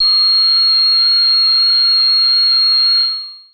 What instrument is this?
synthesizer voice